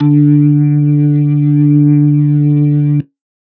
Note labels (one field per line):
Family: organ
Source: electronic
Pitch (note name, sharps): D3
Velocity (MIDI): 127